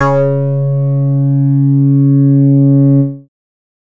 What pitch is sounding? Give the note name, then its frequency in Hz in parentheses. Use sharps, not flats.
C#3 (138.6 Hz)